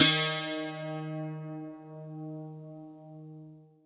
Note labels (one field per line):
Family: guitar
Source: acoustic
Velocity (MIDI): 25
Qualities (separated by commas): reverb